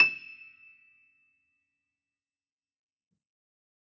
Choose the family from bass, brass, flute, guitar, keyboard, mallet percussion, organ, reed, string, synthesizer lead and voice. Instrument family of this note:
keyboard